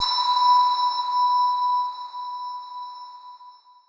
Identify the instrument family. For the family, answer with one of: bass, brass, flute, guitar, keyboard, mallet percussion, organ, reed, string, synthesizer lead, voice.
mallet percussion